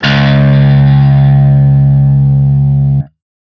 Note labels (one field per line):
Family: guitar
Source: electronic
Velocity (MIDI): 100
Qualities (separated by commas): bright, distorted